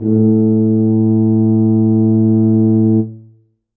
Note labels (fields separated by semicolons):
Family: brass; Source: acoustic; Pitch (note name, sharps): A2; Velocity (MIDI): 100; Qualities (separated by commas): dark, reverb